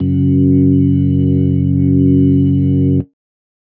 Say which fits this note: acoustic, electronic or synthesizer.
electronic